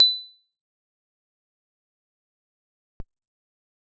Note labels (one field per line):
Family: guitar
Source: acoustic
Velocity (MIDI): 50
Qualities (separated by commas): bright, fast decay, percussive